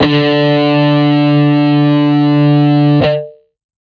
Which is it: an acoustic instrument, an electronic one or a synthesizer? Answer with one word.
electronic